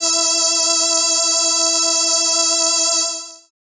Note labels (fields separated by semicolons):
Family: keyboard; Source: synthesizer; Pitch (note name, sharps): E4; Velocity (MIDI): 127; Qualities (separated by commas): bright